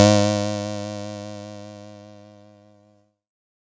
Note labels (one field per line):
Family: keyboard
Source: electronic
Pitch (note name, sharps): G#2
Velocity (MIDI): 75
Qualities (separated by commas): bright